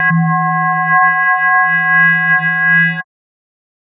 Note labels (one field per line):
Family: mallet percussion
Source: synthesizer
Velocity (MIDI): 75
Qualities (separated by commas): multiphonic, non-linear envelope